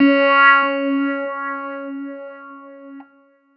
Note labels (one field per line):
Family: keyboard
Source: electronic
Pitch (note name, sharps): C#4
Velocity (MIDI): 75